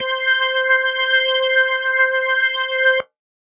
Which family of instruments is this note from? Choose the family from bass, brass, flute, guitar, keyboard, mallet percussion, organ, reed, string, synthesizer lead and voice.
organ